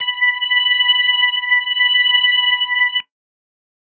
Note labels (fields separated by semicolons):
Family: organ; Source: electronic; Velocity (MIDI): 100